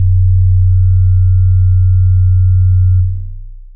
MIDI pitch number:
23